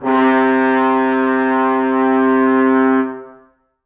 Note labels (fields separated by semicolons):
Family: brass; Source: acoustic; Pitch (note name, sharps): C3; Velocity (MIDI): 100; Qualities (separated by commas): reverb